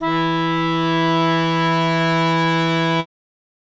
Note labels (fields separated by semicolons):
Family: reed; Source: acoustic; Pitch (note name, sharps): E3; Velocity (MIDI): 25